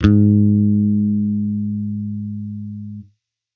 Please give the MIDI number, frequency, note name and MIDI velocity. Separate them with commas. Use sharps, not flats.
44, 103.8 Hz, G#2, 100